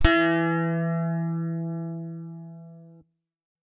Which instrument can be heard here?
electronic guitar